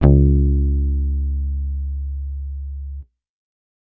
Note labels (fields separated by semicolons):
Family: bass; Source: electronic; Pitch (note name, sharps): C#2; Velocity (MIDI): 127